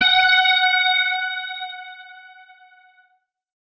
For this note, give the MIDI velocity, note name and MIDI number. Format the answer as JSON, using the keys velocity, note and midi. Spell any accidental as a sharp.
{"velocity": 50, "note": "F#5", "midi": 78}